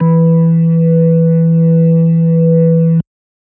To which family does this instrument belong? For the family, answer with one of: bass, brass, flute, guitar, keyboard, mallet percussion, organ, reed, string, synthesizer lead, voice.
organ